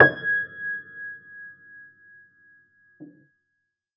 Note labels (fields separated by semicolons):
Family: keyboard; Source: acoustic; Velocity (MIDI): 75; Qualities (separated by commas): reverb